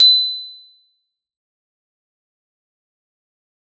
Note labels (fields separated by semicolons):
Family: guitar; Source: acoustic; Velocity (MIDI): 100; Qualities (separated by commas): bright, fast decay, percussive